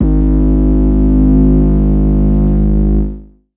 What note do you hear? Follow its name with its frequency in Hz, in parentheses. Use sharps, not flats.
G#1 (51.91 Hz)